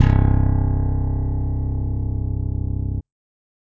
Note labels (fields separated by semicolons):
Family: bass; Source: electronic; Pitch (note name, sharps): C1; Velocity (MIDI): 100; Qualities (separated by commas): bright